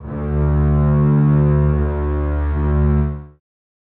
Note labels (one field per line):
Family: string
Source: acoustic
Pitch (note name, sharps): D2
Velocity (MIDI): 127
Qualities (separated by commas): reverb